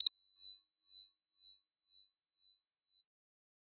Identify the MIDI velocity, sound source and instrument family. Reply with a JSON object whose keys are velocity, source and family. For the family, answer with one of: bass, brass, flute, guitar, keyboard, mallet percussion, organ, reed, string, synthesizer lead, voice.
{"velocity": 100, "source": "synthesizer", "family": "bass"}